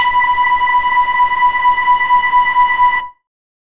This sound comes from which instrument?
synthesizer bass